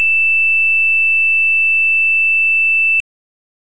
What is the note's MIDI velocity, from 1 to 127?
100